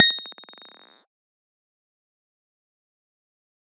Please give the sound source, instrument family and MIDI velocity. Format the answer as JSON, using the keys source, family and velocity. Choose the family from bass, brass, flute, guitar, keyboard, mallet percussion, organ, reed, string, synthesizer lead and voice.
{"source": "electronic", "family": "guitar", "velocity": 100}